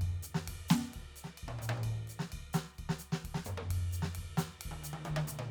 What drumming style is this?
Dominican merengue